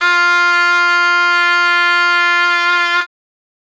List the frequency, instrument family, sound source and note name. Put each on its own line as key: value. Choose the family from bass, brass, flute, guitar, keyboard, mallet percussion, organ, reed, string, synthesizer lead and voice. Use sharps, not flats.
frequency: 349.2 Hz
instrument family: reed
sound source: acoustic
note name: F4